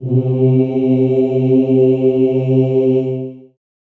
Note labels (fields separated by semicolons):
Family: voice; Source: acoustic; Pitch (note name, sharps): C3; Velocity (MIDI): 25; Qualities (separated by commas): dark, long release, reverb